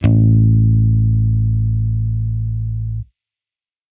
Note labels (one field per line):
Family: bass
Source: electronic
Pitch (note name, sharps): A1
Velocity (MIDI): 100